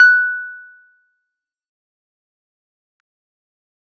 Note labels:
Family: keyboard; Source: electronic; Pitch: F#6; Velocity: 100; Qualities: fast decay, percussive

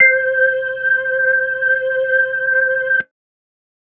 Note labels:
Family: organ; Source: electronic; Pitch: C5; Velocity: 75

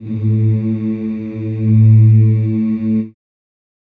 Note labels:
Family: voice; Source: acoustic; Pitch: A2; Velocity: 50; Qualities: dark, reverb

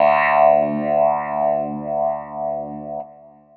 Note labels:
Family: keyboard; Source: electronic; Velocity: 100

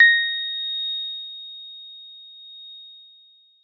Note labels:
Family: mallet percussion; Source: acoustic; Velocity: 100; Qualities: bright

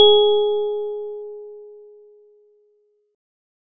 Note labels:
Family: organ; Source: electronic; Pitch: G#4; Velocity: 25

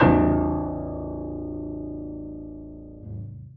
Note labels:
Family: keyboard; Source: acoustic; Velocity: 127; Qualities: reverb

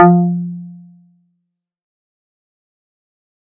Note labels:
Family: guitar; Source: synthesizer; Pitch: F3; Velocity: 100; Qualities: dark, fast decay

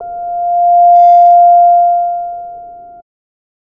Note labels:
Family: bass; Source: synthesizer; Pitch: F5; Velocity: 25; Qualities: distorted

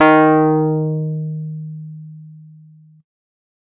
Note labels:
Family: keyboard; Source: electronic; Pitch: D#3; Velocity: 100; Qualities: distorted

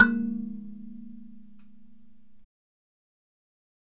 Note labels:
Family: mallet percussion; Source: acoustic; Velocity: 50; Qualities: fast decay, reverb

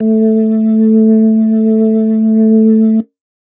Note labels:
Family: organ; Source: electronic; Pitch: A3; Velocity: 25; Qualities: dark

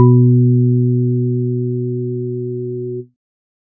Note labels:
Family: organ; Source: electronic; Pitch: B2; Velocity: 100; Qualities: dark

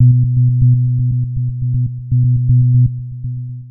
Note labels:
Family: synthesizer lead; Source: synthesizer; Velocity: 127; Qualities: dark, long release, tempo-synced

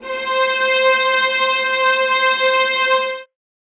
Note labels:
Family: string; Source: acoustic; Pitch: C5; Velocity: 100; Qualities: reverb

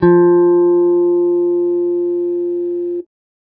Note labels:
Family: guitar; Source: electronic; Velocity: 25

